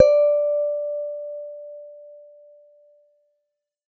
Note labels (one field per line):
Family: guitar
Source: electronic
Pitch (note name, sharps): D5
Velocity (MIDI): 75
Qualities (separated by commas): dark, reverb